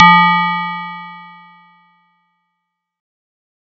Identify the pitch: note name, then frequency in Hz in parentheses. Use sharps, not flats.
F3 (174.6 Hz)